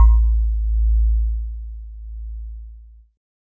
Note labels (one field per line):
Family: keyboard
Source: electronic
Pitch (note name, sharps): A1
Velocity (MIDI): 75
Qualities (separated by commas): multiphonic